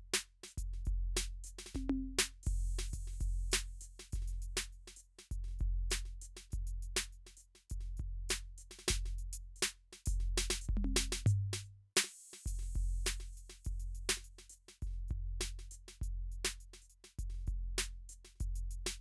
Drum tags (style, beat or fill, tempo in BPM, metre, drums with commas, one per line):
Brazilian
beat
101 BPM
4/4
crash, closed hi-hat, open hi-hat, hi-hat pedal, snare, high tom, mid tom, floor tom, kick